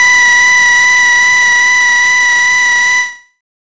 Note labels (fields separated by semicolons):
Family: bass; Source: synthesizer; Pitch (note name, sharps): B5; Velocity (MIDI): 100; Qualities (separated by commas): bright, distorted, non-linear envelope